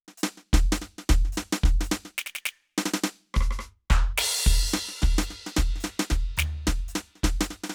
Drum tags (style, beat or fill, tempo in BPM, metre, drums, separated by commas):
swing, beat, 215 BPM, 4/4, crash, hi-hat pedal, percussion, snare, cross-stick, floor tom, kick